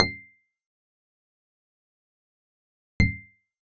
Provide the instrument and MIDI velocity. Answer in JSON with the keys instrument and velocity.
{"instrument": "acoustic guitar", "velocity": 100}